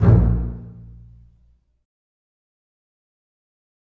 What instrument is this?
acoustic string instrument